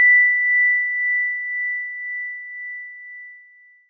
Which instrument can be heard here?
acoustic mallet percussion instrument